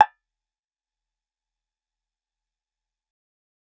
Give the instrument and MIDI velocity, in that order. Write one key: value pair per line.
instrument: synthesizer bass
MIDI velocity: 50